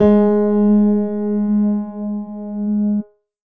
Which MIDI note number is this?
56